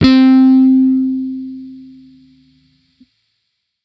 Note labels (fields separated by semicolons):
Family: bass; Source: electronic; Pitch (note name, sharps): C4; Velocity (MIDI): 50; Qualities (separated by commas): distorted